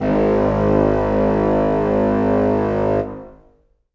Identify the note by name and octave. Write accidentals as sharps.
G#1